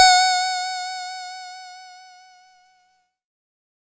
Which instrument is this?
electronic keyboard